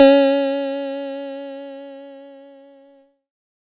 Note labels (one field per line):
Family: keyboard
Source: electronic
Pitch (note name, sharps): C#4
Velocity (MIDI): 25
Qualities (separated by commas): bright